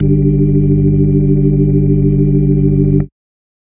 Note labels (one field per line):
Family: organ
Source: electronic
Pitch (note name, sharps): G1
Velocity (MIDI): 127